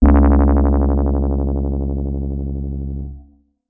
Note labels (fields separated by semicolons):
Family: keyboard; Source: electronic; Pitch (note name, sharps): C#2; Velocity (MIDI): 100; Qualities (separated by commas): dark, distorted